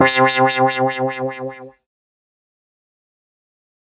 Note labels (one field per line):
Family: keyboard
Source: synthesizer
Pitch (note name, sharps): C3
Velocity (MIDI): 50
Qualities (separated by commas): distorted, fast decay